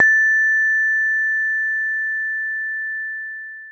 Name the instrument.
acoustic mallet percussion instrument